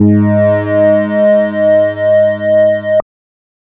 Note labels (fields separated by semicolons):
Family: bass; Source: synthesizer; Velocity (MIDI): 127; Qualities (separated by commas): distorted, multiphonic